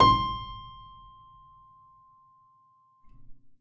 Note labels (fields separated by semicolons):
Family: keyboard; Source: acoustic; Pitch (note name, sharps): C6; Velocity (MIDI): 127; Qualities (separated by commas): percussive, reverb